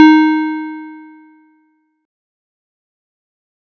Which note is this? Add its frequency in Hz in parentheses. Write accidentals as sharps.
D#4 (311.1 Hz)